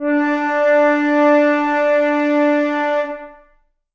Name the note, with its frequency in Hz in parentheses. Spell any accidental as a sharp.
D4 (293.7 Hz)